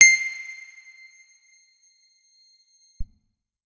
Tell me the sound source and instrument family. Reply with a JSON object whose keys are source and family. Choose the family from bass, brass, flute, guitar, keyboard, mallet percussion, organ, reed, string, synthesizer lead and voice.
{"source": "electronic", "family": "guitar"}